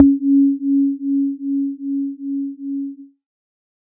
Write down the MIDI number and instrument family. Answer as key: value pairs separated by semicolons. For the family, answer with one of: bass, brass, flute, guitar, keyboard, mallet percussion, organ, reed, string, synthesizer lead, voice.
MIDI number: 61; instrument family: synthesizer lead